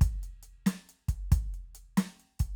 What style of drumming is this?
rock